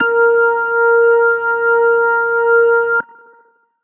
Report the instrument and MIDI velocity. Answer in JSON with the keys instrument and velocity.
{"instrument": "electronic organ", "velocity": 25}